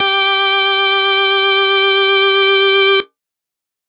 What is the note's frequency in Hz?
392 Hz